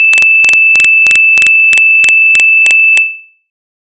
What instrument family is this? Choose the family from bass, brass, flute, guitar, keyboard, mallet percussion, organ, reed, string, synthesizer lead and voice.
bass